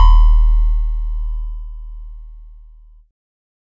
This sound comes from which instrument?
electronic keyboard